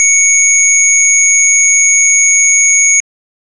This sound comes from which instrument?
electronic organ